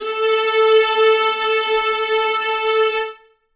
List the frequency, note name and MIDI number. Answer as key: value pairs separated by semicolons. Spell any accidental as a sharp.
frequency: 440 Hz; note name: A4; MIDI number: 69